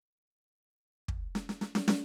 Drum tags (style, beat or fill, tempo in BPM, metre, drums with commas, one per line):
country
fill
114 BPM
4/4
snare, kick